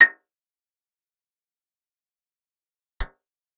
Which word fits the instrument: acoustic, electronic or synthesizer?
acoustic